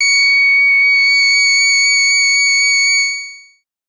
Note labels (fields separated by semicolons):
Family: bass; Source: synthesizer; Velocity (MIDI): 25; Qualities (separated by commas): distorted, long release